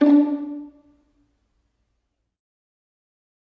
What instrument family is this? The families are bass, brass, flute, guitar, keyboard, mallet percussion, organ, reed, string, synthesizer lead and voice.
string